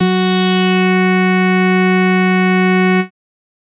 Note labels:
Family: bass; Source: synthesizer; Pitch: F#3; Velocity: 100; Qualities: bright, distorted

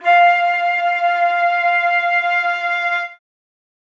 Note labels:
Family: flute; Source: acoustic; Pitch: F5; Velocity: 127

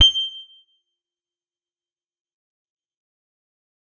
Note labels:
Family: guitar; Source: electronic; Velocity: 50; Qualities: bright, distorted, fast decay, percussive

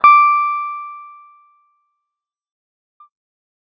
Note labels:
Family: guitar; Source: electronic; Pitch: D6; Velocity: 50; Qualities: fast decay

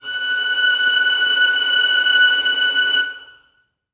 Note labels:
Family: string; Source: acoustic; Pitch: F#6; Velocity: 25; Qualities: bright, reverb

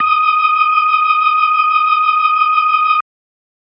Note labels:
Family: organ; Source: electronic; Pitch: D#6; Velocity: 25; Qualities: bright

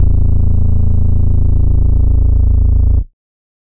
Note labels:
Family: bass; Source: synthesizer; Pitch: A0; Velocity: 100; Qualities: distorted, multiphonic, tempo-synced

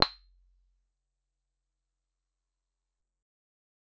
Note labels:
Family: guitar; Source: acoustic; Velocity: 50; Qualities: fast decay, percussive

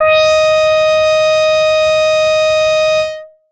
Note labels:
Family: bass; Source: synthesizer; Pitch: D#5; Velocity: 127; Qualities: distorted

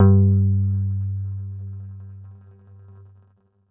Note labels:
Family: guitar; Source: electronic; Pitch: G2; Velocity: 127

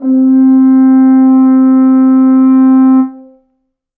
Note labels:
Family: brass; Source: acoustic; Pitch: C4; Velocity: 75; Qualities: dark, reverb

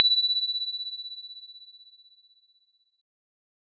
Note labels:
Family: keyboard; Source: electronic; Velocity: 50

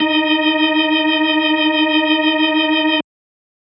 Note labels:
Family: organ; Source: electronic; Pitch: D#4; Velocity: 100

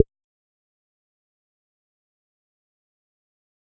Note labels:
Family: bass; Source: synthesizer; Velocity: 25; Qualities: fast decay, percussive

